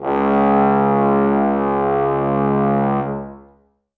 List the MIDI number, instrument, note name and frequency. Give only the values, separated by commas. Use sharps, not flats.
37, acoustic brass instrument, C#2, 69.3 Hz